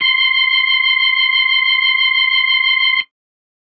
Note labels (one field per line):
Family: organ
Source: electronic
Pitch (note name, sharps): C6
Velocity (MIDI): 25